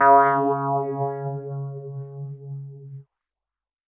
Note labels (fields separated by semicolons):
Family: keyboard; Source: electronic; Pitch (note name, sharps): C#3; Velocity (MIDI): 100; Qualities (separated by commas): non-linear envelope